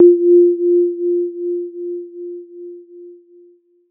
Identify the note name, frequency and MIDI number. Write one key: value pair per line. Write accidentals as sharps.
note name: F4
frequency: 349.2 Hz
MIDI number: 65